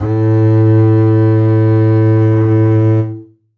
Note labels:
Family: string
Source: acoustic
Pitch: A2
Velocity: 25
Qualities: reverb

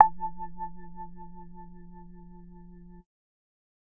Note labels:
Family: bass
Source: synthesizer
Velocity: 50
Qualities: distorted

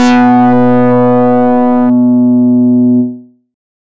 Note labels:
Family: bass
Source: synthesizer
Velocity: 100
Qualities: bright, distorted

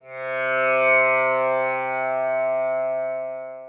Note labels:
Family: guitar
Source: acoustic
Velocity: 25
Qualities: long release, multiphonic, reverb

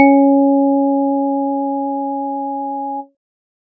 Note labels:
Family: organ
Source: electronic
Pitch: C#4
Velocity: 75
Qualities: dark

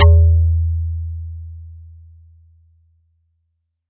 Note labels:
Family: mallet percussion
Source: acoustic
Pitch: E2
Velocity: 50

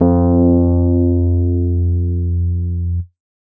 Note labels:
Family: keyboard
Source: electronic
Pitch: F2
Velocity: 25

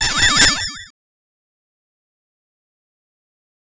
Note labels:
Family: bass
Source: synthesizer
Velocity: 127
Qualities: bright, distorted, fast decay, multiphonic

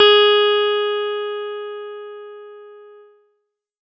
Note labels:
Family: keyboard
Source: electronic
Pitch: G#4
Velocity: 127

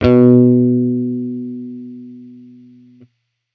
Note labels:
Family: bass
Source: electronic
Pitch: B2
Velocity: 50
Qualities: distorted

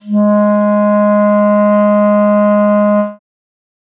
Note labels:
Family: reed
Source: acoustic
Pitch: G#3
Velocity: 50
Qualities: dark

